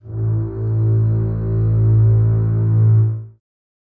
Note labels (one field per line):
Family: string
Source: acoustic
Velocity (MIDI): 25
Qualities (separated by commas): dark, reverb